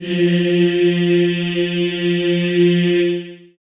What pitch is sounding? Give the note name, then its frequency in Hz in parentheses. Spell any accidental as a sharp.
F3 (174.6 Hz)